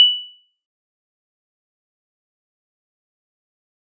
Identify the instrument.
acoustic mallet percussion instrument